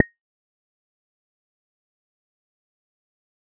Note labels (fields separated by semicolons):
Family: bass; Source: synthesizer; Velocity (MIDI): 75; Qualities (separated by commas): fast decay, percussive